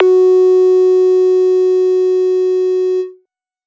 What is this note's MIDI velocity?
50